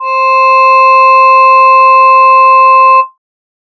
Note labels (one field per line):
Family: voice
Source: synthesizer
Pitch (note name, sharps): C5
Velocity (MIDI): 50